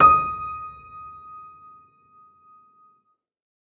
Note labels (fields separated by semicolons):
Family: keyboard; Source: acoustic; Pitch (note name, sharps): D#6; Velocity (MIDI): 100; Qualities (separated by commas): reverb